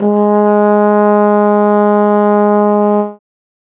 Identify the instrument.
acoustic brass instrument